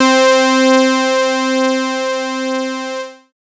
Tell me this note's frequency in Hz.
261.6 Hz